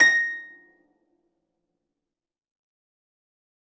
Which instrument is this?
acoustic string instrument